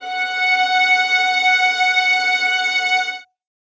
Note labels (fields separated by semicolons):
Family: string; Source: acoustic; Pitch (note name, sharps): F#5; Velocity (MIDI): 75; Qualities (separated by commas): reverb